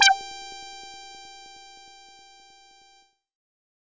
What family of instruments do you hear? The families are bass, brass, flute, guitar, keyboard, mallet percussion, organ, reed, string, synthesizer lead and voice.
bass